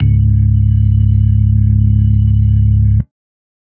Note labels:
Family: organ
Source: electronic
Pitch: C#1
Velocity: 50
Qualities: dark

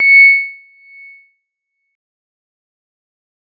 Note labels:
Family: mallet percussion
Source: electronic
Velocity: 75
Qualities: fast decay, percussive

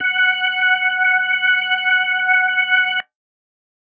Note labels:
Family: organ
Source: electronic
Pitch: F#5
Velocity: 75

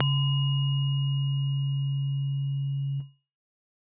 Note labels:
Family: keyboard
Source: acoustic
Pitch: C#3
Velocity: 25

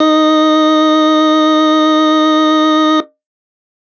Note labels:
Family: organ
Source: electronic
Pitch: D#4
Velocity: 127

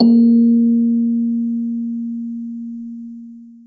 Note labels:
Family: mallet percussion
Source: acoustic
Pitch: A#3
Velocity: 100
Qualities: dark, long release, reverb

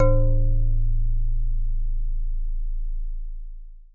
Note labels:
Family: mallet percussion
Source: acoustic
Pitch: A0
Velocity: 75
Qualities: long release

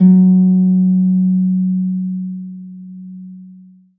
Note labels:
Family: string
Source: acoustic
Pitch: F#3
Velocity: 50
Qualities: long release, reverb

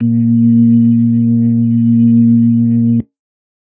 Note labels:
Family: organ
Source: electronic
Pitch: A#2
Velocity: 25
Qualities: dark

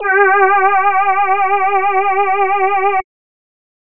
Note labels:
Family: voice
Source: synthesizer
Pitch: G4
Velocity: 25

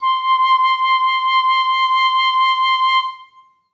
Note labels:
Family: flute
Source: acoustic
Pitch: C6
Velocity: 25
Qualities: reverb

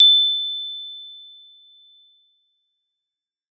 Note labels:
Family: mallet percussion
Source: acoustic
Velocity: 127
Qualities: bright

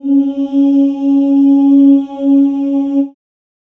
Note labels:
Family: voice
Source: acoustic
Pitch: C#4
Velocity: 50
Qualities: dark, reverb

